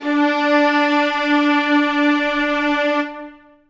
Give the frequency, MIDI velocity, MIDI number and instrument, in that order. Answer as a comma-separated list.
293.7 Hz, 100, 62, acoustic string instrument